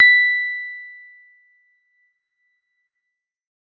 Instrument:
electronic keyboard